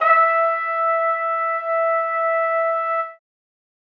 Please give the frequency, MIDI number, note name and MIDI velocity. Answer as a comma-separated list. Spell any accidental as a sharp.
659.3 Hz, 76, E5, 25